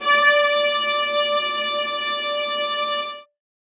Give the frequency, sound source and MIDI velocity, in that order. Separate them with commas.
587.3 Hz, acoustic, 127